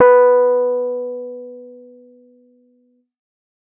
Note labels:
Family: keyboard; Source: electronic; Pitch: B4; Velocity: 100

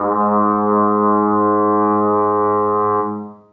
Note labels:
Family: brass; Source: acoustic; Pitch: G#2; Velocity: 25; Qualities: reverb

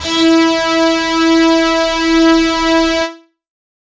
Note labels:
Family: guitar; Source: electronic; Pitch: E4; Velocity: 25; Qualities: distorted

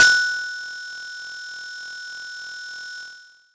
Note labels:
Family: mallet percussion; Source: acoustic; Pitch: F#6; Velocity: 100; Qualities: bright, distorted

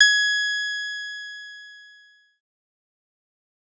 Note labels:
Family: bass; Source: synthesizer; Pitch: G#6; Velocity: 25; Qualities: distorted, fast decay

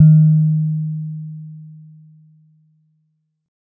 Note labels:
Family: mallet percussion; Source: acoustic; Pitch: D#3; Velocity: 25; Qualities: dark

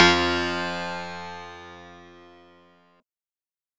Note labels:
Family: synthesizer lead; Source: synthesizer; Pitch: F2; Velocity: 50; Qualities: bright, distorted

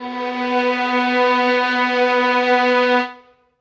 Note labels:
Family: string; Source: acoustic; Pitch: B3; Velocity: 25; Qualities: reverb

